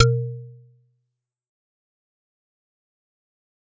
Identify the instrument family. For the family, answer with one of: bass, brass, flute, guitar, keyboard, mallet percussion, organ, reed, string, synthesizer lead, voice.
mallet percussion